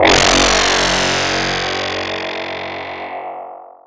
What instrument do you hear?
electronic mallet percussion instrument